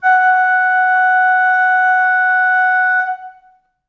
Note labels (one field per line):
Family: flute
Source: acoustic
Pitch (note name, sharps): F#5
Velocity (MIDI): 100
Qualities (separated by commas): reverb